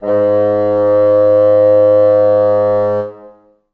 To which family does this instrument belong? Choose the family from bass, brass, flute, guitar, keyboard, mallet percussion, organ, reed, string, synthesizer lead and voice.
reed